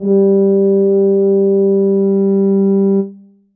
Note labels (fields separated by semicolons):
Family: brass; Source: acoustic; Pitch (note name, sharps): G3; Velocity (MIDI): 127; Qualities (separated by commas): dark, reverb